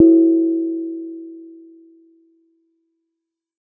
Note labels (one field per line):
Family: mallet percussion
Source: acoustic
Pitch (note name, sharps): E4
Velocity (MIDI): 50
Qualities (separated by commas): reverb